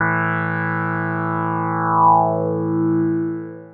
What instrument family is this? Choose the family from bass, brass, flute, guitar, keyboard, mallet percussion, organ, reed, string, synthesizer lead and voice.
synthesizer lead